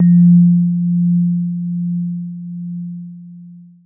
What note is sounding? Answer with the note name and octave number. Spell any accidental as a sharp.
F3